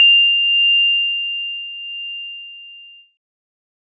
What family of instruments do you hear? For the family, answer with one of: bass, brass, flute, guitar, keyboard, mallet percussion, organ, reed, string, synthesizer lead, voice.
keyboard